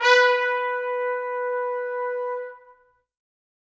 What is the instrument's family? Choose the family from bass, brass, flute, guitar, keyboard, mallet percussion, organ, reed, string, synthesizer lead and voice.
brass